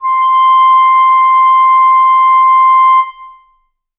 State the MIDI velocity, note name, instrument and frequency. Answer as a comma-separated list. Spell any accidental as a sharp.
127, C6, acoustic reed instrument, 1047 Hz